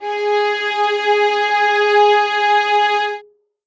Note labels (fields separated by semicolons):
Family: string; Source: acoustic; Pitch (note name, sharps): G#4; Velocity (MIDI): 75; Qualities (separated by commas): reverb